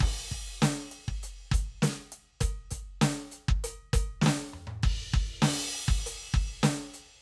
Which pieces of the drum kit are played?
crash, ride, closed hi-hat, hi-hat pedal, snare, high tom, mid tom and kick